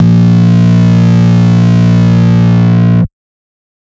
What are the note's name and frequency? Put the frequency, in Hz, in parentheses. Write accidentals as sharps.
A#1 (58.27 Hz)